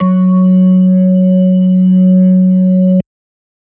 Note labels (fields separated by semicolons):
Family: organ; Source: electronic; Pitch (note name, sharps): F#3; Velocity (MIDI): 100